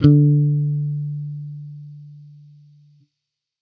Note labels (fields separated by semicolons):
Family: bass; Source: electronic; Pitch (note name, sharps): D3; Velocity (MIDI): 50